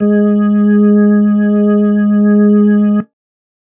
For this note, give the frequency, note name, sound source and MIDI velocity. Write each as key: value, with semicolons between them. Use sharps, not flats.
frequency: 207.7 Hz; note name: G#3; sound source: electronic; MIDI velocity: 100